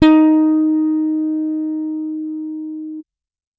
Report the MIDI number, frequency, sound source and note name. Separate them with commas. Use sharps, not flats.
63, 311.1 Hz, electronic, D#4